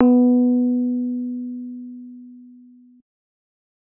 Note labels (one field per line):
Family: keyboard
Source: electronic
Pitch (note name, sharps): B3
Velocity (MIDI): 75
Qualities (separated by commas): dark